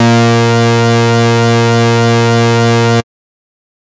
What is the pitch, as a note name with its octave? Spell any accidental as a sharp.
A#2